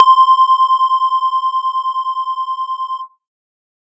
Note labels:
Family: synthesizer lead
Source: synthesizer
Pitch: C6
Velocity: 100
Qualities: distorted

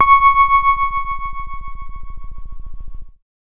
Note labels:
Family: keyboard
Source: electronic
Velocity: 127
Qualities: dark

